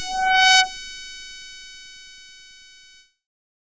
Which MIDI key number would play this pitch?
78